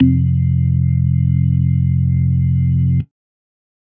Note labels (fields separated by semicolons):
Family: organ; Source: electronic; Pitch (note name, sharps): F1; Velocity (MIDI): 50; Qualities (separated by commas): dark